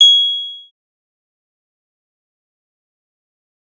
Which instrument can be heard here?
synthesizer bass